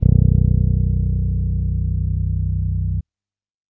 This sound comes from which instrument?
electronic bass